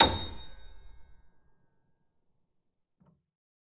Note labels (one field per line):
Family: keyboard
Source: acoustic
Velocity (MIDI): 25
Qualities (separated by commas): reverb